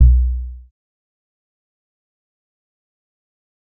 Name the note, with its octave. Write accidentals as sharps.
B1